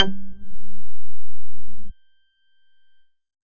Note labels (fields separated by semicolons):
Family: bass; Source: synthesizer; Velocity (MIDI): 50